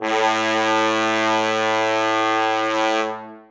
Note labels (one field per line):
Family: brass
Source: acoustic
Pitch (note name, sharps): A2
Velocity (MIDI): 127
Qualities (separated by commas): bright, reverb